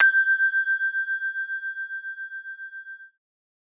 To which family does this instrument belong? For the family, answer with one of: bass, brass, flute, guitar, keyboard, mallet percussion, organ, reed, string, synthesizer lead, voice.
mallet percussion